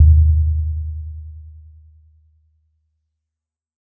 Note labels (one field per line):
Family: mallet percussion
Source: acoustic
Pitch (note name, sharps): D#2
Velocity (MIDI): 50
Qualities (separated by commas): dark, reverb